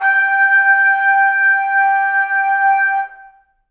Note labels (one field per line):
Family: brass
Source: acoustic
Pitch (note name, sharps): G5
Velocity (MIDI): 50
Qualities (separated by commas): reverb